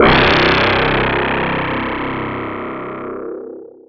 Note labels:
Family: mallet percussion; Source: electronic; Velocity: 75; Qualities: bright, distorted, long release, non-linear envelope

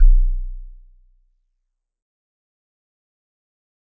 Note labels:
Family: mallet percussion; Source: acoustic; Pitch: B0; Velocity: 25; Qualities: dark, fast decay

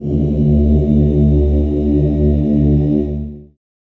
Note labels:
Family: voice; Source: acoustic; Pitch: D2; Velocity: 75; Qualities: dark, long release, reverb

